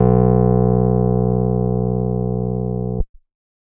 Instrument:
electronic keyboard